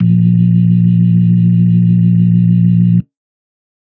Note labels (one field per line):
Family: organ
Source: electronic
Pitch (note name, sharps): A#1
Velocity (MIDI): 127